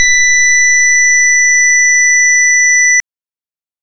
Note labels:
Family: organ; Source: electronic; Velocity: 127; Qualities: bright

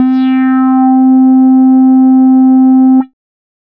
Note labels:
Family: bass; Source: synthesizer; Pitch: C4; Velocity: 100; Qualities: dark, distorted

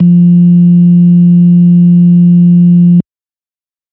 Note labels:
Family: organ; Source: electronic; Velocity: 50; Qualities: dark

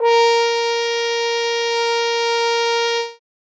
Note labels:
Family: brass; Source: acoustic; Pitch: A#4; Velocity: 127; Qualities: bright

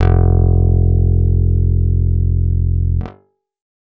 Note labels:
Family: guitar; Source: acoustic; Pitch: F1; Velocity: 100

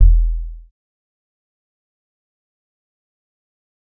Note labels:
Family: bass; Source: synthesizer; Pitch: E1; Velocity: 127; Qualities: dark, fast decay, percussive

